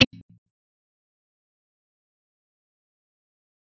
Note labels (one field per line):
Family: guitar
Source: electronic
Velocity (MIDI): 25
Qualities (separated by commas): distorted, fast decay, percussive, tempo-synced